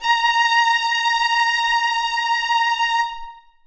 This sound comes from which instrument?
acoustic string instrument